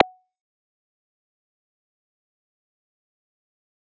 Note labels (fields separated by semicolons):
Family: bass; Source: synthesizer; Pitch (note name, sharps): F#5; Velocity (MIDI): 127; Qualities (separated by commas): fast decay, percussive